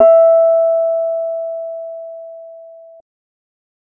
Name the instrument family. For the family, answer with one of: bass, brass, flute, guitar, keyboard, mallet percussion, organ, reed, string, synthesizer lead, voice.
keyboard